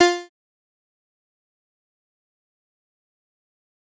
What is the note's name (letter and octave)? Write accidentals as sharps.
F4